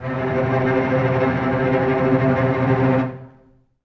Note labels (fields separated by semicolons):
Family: string; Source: acoustic; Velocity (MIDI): 25; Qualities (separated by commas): non-linear envelope, reverb